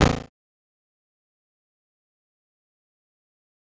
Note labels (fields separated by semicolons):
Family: bass; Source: synthesizer; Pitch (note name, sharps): A0; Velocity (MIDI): 100; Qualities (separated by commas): bright, distorted, fast decay, percussive